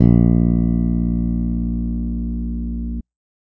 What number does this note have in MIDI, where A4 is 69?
34